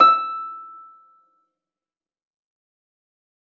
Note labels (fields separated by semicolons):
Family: string; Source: acoustic; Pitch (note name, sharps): E6; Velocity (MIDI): 25; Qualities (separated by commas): fast decay, percussive, reverb